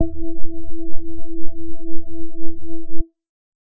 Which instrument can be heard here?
electronic keyboard